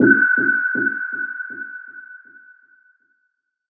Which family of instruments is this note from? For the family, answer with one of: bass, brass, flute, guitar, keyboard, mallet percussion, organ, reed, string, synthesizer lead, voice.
synthesizer lead